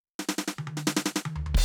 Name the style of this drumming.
Motown